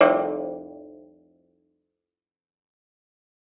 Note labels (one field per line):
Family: guitar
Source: acoustic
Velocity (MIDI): 50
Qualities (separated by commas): fast decay